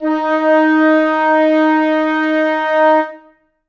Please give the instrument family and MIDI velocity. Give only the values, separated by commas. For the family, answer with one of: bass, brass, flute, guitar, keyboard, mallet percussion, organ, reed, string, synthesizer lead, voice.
reed, 100